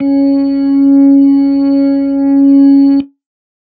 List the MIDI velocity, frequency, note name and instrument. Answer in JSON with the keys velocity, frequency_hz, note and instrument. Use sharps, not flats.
{"velocity": 127, "frequency_hz": 277.2, "note": "C#4", "instrument": "electronic organ"}